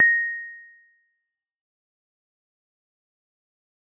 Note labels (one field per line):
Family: mallet percussion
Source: acoustic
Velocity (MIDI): 127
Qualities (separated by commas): fast decay, percussive